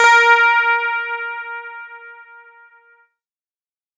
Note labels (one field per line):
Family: guitar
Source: electronic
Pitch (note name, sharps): A#4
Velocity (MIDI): 100